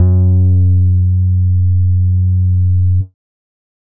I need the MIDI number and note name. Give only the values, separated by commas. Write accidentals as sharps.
42, F#2